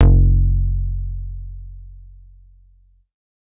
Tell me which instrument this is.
synthesizer bass